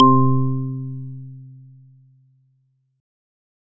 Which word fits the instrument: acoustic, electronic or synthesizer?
electronic